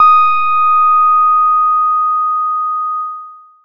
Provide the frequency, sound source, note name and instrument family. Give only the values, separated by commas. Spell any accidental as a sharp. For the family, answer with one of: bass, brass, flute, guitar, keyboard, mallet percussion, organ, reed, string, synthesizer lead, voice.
1245 Hz, synthesizer, D#6, bass